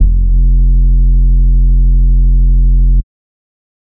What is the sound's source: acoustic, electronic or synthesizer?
synthesizer